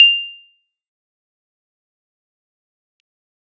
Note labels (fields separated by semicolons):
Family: keyboard; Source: electronic; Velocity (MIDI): 100; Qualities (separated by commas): bright, fast decay, percussive